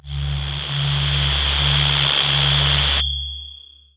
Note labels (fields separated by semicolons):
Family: voice; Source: synthesizer; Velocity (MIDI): 50; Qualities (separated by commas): distorted, long release